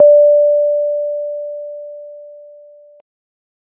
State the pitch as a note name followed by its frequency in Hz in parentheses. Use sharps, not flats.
D5 (587.3 Hz)